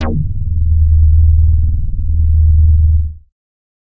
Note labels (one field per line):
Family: bass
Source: synthesizer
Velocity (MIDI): 75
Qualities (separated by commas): distorted